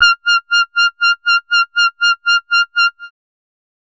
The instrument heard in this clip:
synthesizer bass